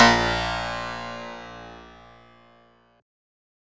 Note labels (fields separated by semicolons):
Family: synthesizer lead; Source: synthesizer; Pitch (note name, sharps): A#1; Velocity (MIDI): 100; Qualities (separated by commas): bright, distorted